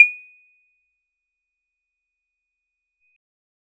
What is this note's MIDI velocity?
25